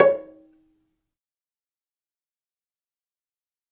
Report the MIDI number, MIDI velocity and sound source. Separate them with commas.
73, 50, acoustic